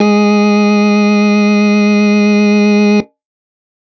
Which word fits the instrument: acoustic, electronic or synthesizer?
electronic